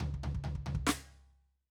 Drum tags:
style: half-time rock; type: fill; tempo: 140 BPM; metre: 4/4; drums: snare, high tom, floor tom, kick

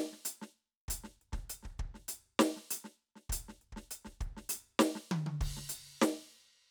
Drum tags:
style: hip-hop; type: beat; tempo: 100 BPM; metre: 4/4; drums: crash, closed hi-hat, snare, high tom, kick

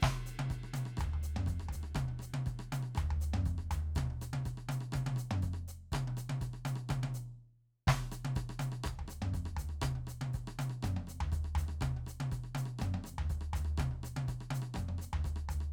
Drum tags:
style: Latin; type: beat; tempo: 122 BPM; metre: 4/4; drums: hi-hat pedal, snare, cross-stick, high tom, mid tom, floor tom, kick

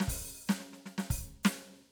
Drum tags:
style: fast funk; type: fill; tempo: 125 BPM; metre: 4/4; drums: closed hi-hat, open hi-hat, hi-hat pedal, snare, kick

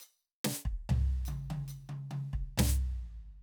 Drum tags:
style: half-time rock; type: fill; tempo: 140 BPM; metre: 4/4; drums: hi-hat pedal, snare, high tom, floor tom, kick

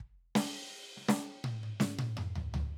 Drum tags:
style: soft pop; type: fill; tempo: 83 BPM; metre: 4/4; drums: ride, open hi-hat, snare, high tom, mid tom, floor tom, kick

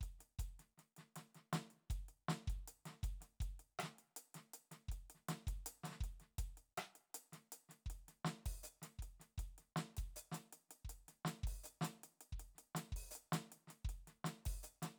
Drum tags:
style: funk; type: beat; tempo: 80 BPM; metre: 4/4; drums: closed hi-hat, open hi-hat, hi-hat pedal, snare, cross-stick, kick

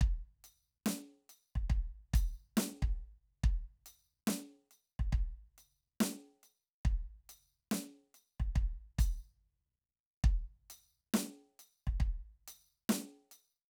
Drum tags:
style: hip-hop; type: beat; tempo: 70 BPM; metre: 4/4; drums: crash, ride, closed hi-hat, snare, kick

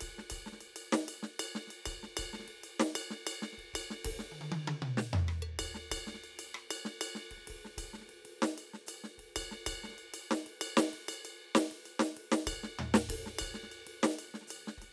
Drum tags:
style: Afro-Cuban; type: beat; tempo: 128 BPM; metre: 4/4; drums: ride, ride bell, hi-hat pedal, percussion, snare, cross-stick, high tom, mid tom, floor tom, kick

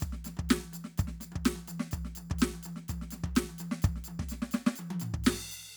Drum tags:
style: prog rock; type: beat; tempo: 125 BPM; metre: 4/4; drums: crash, percussion, snare, high tom, floor tom, kick

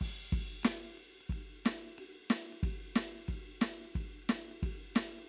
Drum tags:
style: rock; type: beat; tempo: 90 BPM; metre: 4/4; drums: ride, hi-hat pedal, snare, kick

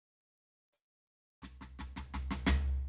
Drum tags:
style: soft pop; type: fill; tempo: 83 BPM; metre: 4/4; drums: hi-hat pedal, snare, floor tom

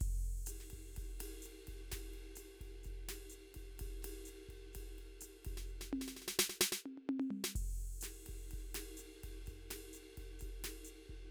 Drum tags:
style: bossa nova; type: beat; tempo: 127 BPM; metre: 4/4; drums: crash, ride, open hi-hat, hi-hat pedal, snare, high tom, mid tom, kick

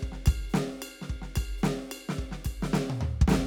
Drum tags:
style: swing; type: beat; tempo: 110 BPM; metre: 4/4; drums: ride bell, hi-hat pedal, snare, high tom, floor tom, kick

